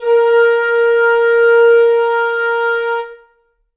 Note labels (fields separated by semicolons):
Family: reed; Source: acoustic; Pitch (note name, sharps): A#4; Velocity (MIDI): 75; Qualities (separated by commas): reverb